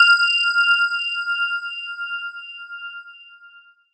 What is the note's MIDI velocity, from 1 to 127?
75